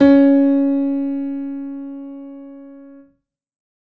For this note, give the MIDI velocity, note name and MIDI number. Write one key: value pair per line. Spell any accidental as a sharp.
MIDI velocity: 127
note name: C#4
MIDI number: 61